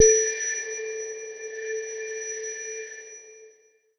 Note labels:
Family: mallet percussion; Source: electronic; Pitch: A4; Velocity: 75; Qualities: bright, non-linear envelope

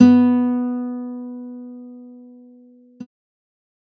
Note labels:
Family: guitar; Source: electronic; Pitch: B3; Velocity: 75

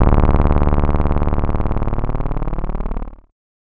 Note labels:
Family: bass; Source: synthesizer; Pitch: D0; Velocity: 127; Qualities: bright, distorted

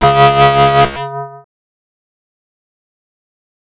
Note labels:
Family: bass; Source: synthesizer; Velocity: 127; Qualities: distorted, fast decay, multiphonic

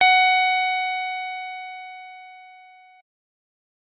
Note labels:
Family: keyboard; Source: electronic; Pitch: F#5; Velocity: 100; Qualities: bright

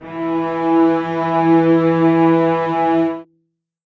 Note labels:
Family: string; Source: acoustic; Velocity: 75; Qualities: reverb

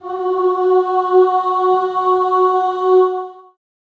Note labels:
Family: voice; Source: acoustic; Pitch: F#4; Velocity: 25; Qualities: long release, reverb

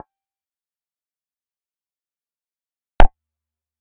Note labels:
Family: bass; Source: synthesizer; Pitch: G5; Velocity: 75; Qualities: percussive, reverb

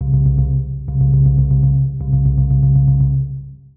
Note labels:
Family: mallet percussion; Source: synthesizer; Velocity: 127; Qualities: dark, long release, multiphonic, percussive, tempo-synced

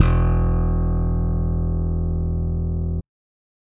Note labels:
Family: bass; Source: electronic; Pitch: E1; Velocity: 50; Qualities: bright

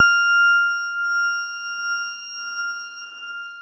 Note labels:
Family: keyboard; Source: electronic; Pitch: F6; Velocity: 75; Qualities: long release

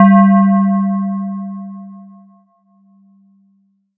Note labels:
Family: mallet percussion; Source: electronic; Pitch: G3; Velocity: 75; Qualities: multiphonic

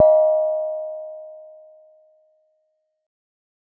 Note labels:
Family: mallet percussion; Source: acoustic; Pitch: D#5; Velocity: 25; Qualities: reverb

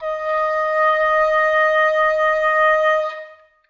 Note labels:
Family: reed; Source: acoustic; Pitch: D#5; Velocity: 25; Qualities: reverb

